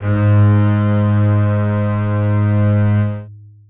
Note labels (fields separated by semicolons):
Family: string; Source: acoustic; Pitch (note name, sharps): G#2; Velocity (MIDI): 127; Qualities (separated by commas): long release, reverb